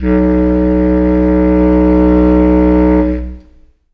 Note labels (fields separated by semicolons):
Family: reed; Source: acoustic; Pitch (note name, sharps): B1; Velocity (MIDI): 25; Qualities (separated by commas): long release, reverb